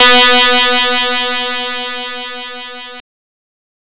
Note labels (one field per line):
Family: guitar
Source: synthesizer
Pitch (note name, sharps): B3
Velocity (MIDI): 127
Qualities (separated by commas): bright, distorted